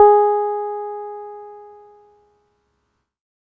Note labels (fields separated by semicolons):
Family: keyboard; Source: electronic; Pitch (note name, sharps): G#4; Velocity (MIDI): 75; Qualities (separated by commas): dark